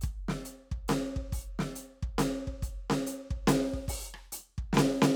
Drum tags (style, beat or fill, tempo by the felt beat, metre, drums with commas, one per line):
rock
beat
46.7 dotted-quarter beats per minute (140 eighth notes per minute)
6/8
closed hi-hat, open hi-hat, hi-hat pedal, snare, cross-stick, kick